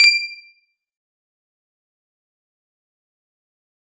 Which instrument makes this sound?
electronic guitar